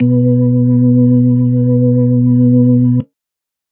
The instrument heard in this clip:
electronic organ